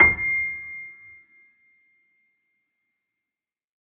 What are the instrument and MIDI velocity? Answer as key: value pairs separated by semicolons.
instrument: acoustic keyboard; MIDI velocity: 50